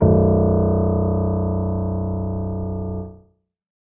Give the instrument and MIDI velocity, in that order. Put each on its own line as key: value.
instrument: acoustic keyboard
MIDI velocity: 25